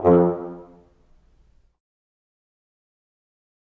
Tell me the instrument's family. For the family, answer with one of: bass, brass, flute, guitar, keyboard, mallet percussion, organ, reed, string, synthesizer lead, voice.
brass